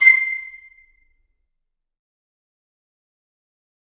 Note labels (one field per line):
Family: reed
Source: acoustic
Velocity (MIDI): 100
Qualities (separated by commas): fast decay, percussive, reverb